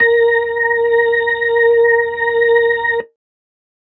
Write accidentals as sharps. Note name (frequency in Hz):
A#4 (466.2 Hz)